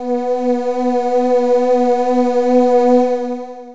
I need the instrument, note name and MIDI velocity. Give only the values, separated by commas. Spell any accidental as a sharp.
synthesizer voice, B3, 50